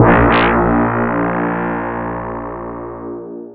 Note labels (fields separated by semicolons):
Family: mallet percussion; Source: electronic; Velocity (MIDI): 50; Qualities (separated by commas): bright, distorted, long release, non-linear envelope